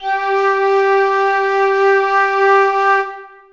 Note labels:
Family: flute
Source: acoustic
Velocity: 127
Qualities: long release, reverb

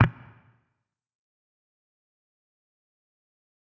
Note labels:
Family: guitar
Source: electronic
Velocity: 100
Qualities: distorted, fast decay, percussive

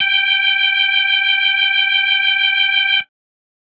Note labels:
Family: organ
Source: electronic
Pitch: G5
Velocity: 127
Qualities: distorted

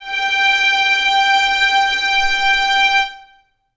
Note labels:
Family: string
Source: acoustic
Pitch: G5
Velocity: 25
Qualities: reverb

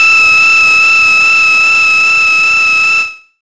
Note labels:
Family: bass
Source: synthesizer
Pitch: E6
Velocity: 127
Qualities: non-linear envelope

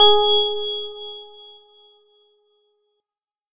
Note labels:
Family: organ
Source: electronic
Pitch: G#4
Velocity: 127

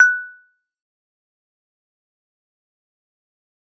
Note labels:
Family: mallet percussion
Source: acoustic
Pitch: F#6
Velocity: 50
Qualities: fast decay, percussive

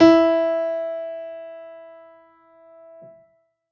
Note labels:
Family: keyboard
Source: acoustic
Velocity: 127

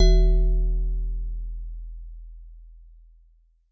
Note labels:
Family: mallet percussion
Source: acoustic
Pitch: E1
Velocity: 75

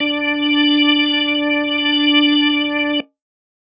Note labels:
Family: organ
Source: electronic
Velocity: 100

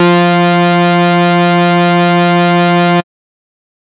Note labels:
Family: bass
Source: synthesizer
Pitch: F3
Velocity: 50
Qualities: bright, distorted

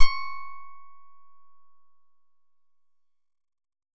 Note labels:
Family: guitar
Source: synthesizer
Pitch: C#6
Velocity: 50

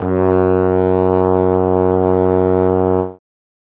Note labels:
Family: brass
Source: acoustic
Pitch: F#2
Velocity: 50

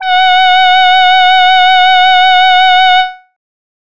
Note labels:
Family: voice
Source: synthesizer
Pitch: F#5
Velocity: 75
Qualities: distorted

